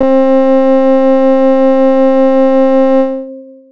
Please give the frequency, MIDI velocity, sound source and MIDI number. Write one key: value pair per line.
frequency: 261.6 Hz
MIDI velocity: 25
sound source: electronic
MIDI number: 60